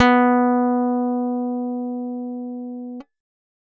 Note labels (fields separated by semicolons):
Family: guitar; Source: acoustic; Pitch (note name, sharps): B3; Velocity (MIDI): 127